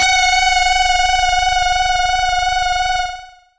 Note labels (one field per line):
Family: bass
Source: synthesizer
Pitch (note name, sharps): F#5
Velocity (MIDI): 127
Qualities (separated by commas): bright, distorted, tempo-synced